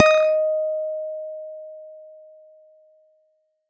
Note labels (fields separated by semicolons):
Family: guitar; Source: electronic; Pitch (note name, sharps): D#5; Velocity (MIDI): 100